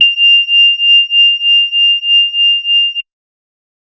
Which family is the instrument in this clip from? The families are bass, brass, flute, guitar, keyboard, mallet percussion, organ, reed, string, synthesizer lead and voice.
organ